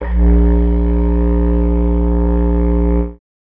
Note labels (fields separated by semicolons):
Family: reed; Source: acoustic; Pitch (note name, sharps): A#1; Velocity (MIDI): 75; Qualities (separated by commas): dark